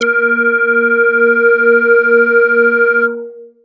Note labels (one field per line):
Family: bass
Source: synthesizer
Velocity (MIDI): 100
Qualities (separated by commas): distorted, long release, multiphonic